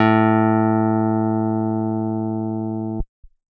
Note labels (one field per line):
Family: keyboard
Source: electronic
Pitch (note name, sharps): A2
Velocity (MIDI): 127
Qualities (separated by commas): distorted